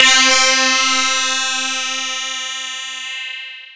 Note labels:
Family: mallet percussion; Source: electronic; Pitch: C4; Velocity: 127; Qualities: bright, distorted, long release, non-linear envelope

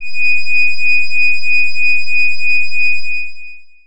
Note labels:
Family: organ; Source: electronic; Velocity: 100; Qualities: distorted, long release

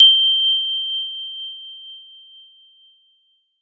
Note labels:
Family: mallet percussion; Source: acoustic; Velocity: 127; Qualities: bright

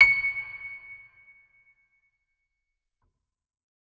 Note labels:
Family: organ; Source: electronic; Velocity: 127; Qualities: fast decay, reverb

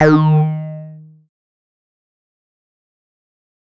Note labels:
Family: bass; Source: synthesizer; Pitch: D#3; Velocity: 75; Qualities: distorted, fast decay

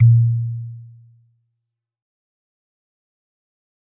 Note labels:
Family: mallet percussion; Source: acoustic; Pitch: A#2; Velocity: 75; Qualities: dark, fast decay

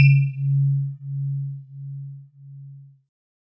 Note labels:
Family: keyboard; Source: electronic; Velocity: 127; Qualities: multiphonic

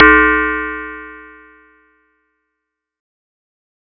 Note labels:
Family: mallet percussion; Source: acoustic; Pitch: B1; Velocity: 127; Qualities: bright

